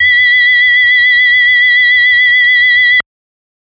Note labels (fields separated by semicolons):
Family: organ; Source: electronic; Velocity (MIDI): 127; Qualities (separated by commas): multiphonic